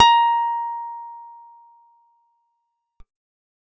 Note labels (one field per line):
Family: guitar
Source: acoustic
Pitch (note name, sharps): A#5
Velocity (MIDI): 100